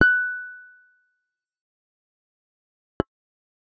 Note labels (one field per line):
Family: bass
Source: synthesizer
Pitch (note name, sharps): F#6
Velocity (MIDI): 25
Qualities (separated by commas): fast decay, percussive